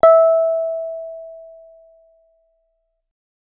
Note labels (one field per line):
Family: guitar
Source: acoustic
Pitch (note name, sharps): E5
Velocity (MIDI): 25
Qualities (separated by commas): dark